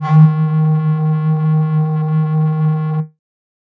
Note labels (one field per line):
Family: flute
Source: synthesizer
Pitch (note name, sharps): D#3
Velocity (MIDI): 50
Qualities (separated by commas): distorted